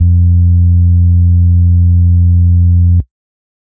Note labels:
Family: organ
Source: electronic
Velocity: 75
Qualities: distorted

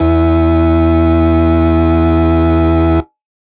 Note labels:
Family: organ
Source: electronic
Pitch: E2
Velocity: 25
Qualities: distorted

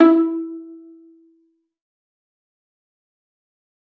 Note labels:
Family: string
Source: acoustic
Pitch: E4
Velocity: 100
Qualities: fast decay, reverb

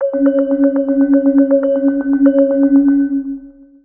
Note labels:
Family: mallet percussion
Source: synthesizer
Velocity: 75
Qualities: dark, long release, multiphonic, percussive, tempo-synced

